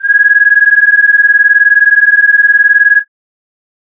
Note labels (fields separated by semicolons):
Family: flute; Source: synthesizer; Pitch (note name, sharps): G#6; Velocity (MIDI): 50